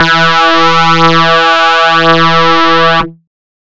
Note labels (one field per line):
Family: bass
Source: synthesizer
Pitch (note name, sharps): E3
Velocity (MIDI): 127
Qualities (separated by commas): bright, distorted